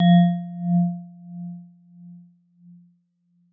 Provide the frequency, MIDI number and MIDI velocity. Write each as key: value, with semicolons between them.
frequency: 174.6 Hz; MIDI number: 53; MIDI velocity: 75